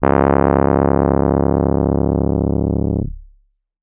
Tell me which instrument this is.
electronic keyboard